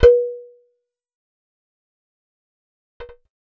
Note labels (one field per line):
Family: bass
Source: synthesizer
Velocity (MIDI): 25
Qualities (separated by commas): fast decay, percussive